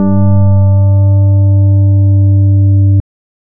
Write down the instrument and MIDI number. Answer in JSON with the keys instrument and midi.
{"instrument": "electronic organ", "midi": 43}